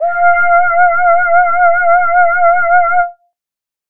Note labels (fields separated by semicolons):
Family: voice; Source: synthesizer; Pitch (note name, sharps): F5; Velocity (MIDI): 127